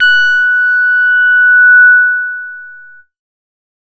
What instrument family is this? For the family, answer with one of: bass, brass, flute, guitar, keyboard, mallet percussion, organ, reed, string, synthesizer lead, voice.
bass